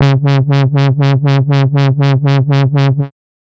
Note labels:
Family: bass; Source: synthesizer; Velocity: 100; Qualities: bright, distorted, tempo-synced

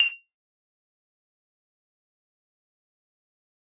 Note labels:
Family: guitar; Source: synthesizer; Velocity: 100; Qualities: bright, fast decay, percussive

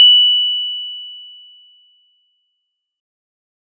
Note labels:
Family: keyboard; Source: electronic; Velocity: 127; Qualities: bright, distorted

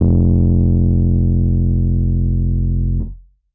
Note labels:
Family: keyboard; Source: electronic; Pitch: F1; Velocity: 100; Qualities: distorted

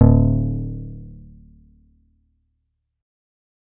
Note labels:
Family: bass; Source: synthesizer; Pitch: D1; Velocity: 50

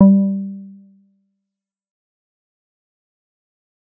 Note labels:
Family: bass; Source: synthesizer; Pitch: G3; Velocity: 25; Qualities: dark, fast decay, percussive

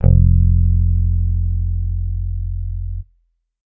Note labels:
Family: bass; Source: electronic; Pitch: F1; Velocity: 50

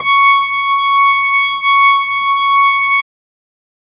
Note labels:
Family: organ; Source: electronic; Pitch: C#6; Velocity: 50

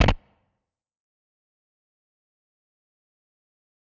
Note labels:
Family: guitar; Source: electronic; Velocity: 100; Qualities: bright, distorted, fast decay, percussive

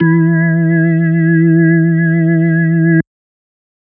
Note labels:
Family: organ; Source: electronic; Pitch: E3; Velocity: 75

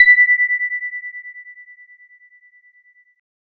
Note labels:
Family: keyboard; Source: electronic; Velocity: 25

